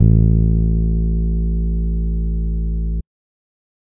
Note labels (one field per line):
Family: bass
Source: electronic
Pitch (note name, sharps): A1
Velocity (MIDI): 75